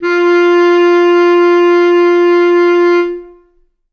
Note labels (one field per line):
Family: reed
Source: acoustic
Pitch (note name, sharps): F4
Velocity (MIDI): 100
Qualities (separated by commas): reverb